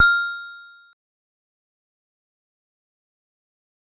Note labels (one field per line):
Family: mallet percussion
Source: acoustic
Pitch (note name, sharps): F6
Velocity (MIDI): 25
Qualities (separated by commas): bright, fast decay, percussive